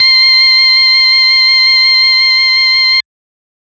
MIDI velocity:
50